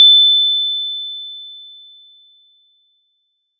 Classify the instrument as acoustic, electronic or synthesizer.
acoustic